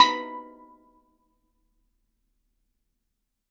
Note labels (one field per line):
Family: mallet percussion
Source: acoustic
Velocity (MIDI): 127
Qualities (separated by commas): percussive, reverb